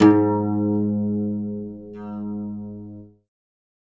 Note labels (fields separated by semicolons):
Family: guitar; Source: acoustic; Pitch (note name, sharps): G#2; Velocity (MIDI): 127; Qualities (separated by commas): reverb